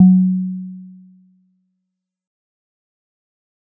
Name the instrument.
acoustic mallet percussion instrument